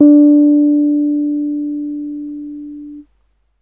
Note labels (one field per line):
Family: keyboard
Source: electronic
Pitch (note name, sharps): D4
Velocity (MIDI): 50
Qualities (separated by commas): dark